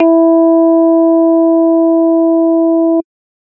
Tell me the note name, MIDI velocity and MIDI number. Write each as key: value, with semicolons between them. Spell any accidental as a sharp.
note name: E4; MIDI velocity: 75; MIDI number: 64